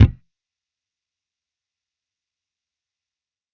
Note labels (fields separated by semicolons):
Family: bass; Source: electronic; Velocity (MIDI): 127; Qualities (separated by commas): fast decay, percussive